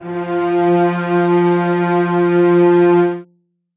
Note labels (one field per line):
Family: string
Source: acoustic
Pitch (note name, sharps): F3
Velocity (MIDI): 75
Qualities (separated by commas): reverb